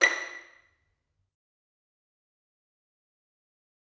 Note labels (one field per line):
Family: string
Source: acoustic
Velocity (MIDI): 75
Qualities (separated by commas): fast decay, percussive, reverb